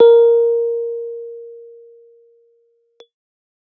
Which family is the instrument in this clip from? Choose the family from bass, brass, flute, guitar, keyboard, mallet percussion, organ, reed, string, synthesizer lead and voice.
keyboard